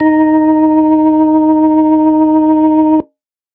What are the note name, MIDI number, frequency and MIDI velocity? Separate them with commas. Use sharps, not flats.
D#4, 63, 311.1 Hz, 75